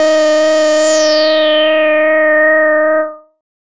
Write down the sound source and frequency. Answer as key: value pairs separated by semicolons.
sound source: synthesizer; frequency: 311.1 Hz